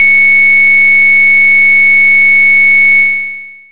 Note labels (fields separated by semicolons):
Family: bass; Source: synthesizer; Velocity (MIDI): 50; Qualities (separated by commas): bright, distorted, long release